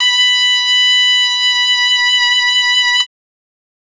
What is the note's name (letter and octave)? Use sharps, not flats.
B5